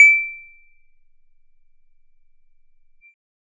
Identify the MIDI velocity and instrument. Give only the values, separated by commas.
75, synthesizer bass